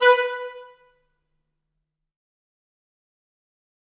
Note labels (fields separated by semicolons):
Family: reed; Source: acoustic; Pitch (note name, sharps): B4; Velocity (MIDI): 100; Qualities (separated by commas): fast decay, percussive, reverb